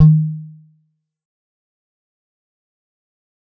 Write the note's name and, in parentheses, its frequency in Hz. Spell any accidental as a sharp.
D#3 (155.6 Hz)